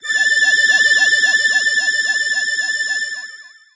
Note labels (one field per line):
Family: voice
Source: synthesizer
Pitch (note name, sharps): A6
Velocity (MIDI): 50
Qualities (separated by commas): bright, distorted, long release